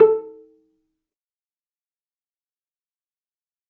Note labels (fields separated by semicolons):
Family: string; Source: acoustic; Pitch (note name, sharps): A4; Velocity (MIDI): 50; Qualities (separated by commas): fast decay, percussive, reverb